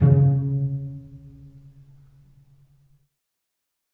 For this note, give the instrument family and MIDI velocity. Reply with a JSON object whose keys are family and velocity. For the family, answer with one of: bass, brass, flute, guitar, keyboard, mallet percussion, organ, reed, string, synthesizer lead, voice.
{"family": "string", "velocity": 75}